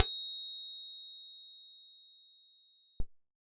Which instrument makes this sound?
electronic keyboard